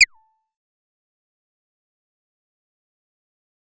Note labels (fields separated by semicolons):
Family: bass; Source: synthesizer; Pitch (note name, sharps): A5; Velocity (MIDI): 127; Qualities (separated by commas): distorted, fast decay, percussive